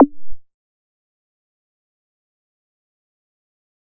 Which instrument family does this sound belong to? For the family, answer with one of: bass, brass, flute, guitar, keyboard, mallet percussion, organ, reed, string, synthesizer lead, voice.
bass